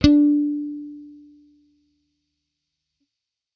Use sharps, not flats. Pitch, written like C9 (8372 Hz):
D4 (293.7 Hz)